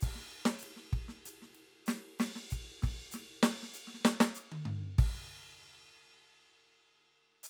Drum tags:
jazz fusion
beat
96 BPM
4/4
crash, ride, hi-hat pedal, snare, cross-stick, high tom, floor tom, kick

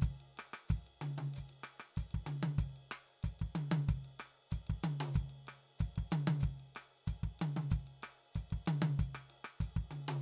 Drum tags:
Afrobeat
beat
94 BPM
4/4
ride, hi-hat pedal, cross-stick, high tom, kick

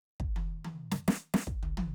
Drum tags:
Afro-Cuban rumba
fill
110 BPM
4/4
snare, high tom, floor tom, kick

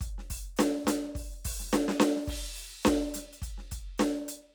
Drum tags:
soul
beat
105 BPM
4/4
crash, closed hi-hat, open hi-hat, hi-hat pedal, snare, kick

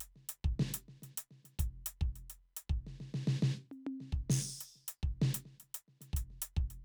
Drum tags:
Afro-Cuban
beat
105 BPM
4/4
crash, closed hi-hat, snare, high tom, kick

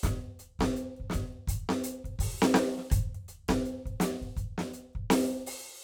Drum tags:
New Orleans funk
beat
82 BPM
4/4
closed hi-hat, open hi-hat, hi-hat pedal, snare, cross-stick, kick

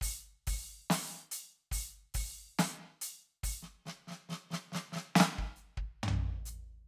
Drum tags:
half-time rock
beat
140 BPM
4/4
closed hi-hat, open hi-hat, hi-hat pedal, snare, high tom, floor tom, kick

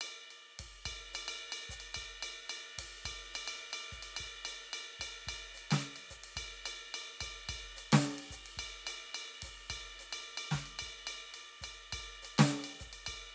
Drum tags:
ijexá
beat
108 BPM
4/4
ride, ride bell, closed hi-hat, hi-hat pedal, snare, kick

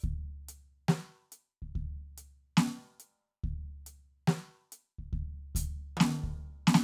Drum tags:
hip-hop
beat
70 BPM
4/4
crash, ride, closed hi-hat, hi-hat pedal, snare, high tom, kick

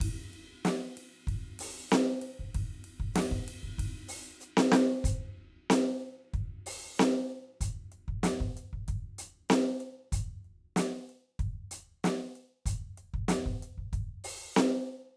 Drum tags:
funk
beat
95 BPM
4/4
ride, closed hi-hat, open hi-hat, hi-hat pedal, snare, kick

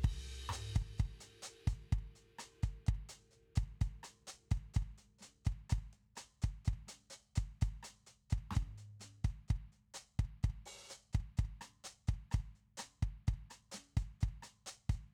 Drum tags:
bossa nova
beat
127 BPM
4/4
crash, closed hi-hat, open hi-hat, hi-hat pedal, snare, cross-stick, mid tom, kick

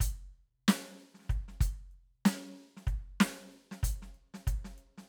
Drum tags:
hip-hop
beat
94 BPM
4/4
closed hi-hat, snare, kick

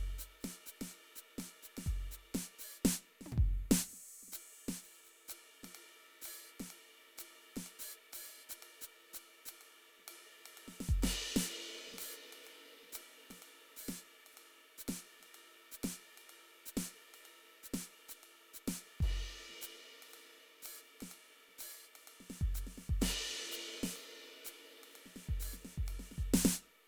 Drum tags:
jazz
beat
125 BPM
4/4
crash, ride, hi-hat pedal, snare, high tom, floor tom, kick

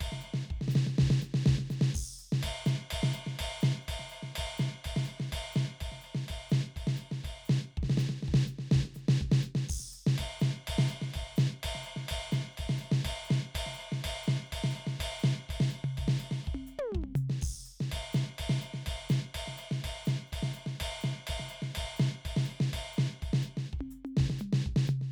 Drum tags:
calypso
beat
124 BPM
4/4
crash, ride, ride bell, closed hi-hat, hi-hat pedal, percussion, snare, high tom, mid tom, floor tom, kick

